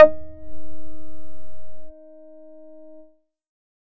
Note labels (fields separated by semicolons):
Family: bass; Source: synthesizer; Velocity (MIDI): 50; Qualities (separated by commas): distorted